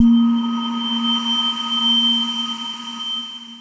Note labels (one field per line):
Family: mallet percussion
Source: electronic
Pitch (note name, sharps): A#3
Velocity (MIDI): 100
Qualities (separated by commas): bright, long release, non-linear envelope